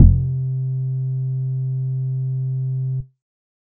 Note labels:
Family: bass; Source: synthesizer; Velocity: 25; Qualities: distorted

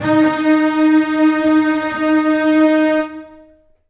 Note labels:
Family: string; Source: acoustic; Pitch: D#4; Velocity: 127; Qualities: long release, reverb

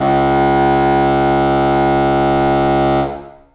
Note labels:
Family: reed; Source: acoustic; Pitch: C#2; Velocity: 127; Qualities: distorted, reverb

